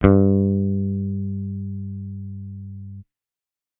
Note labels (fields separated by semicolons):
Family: bass; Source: electronic; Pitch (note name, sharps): G2; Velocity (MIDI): 127